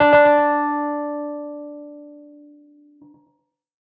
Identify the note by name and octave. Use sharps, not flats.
D4